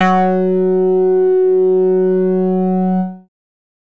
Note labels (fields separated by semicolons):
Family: bass; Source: synthesizer; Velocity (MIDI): 75; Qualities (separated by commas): distorted